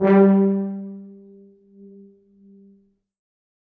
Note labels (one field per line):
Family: brass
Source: acoustic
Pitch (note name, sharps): G3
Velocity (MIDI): 50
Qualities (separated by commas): reverb